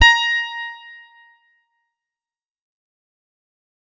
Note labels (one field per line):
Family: guitar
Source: electronic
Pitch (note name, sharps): A#5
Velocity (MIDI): 75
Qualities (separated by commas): distorted, fast decay